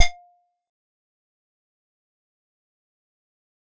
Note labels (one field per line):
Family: keyboard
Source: acoustic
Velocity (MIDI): 25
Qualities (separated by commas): fast decay, percussive